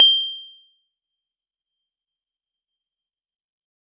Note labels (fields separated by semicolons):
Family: keyboard; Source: electronic; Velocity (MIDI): 25; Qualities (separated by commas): fast decay, percussive